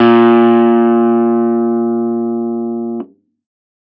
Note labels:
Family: keyboard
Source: electronic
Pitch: A#2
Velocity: 75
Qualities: distorted

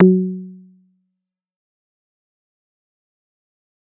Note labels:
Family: bass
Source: synthesizer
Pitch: F#3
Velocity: 127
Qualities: dark, fast decay, percussive

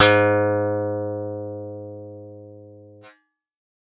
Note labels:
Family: guitar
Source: synthesizer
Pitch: G#2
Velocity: 100

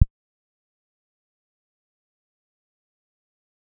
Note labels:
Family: guitar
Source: electronic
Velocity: 25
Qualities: fast decay, percussive

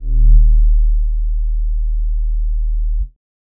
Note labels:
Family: bass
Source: synthesizer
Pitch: D#1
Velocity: 25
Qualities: dark

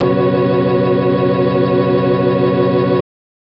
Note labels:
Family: organ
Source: electronic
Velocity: 127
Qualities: dark

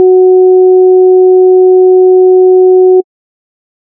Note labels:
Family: bass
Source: synthesizer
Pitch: F#4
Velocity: 127

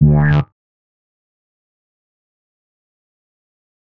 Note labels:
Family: bass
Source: synthesizer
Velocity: 127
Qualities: distorted, fast decay

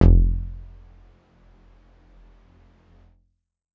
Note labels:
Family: keyboard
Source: electronic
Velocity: 127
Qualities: dark, percussive, reverb

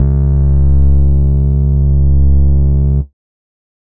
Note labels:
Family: bass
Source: synthesizer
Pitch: C#2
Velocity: 127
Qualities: distorted

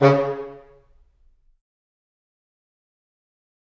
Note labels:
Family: reed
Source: acoustic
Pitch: C#3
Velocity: 75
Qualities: fast decay, percussive, reverb

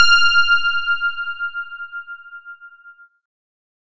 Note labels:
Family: keyboard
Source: electronic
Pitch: F6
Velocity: 127

